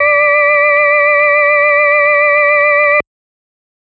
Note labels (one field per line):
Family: organ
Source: electronic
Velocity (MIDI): 100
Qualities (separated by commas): multiphonic